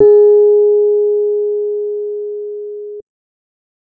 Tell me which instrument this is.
electronic keyboard